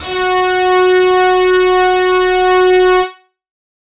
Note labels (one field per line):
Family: guitar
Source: electronic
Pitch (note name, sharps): F#4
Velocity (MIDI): 25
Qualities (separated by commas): distorted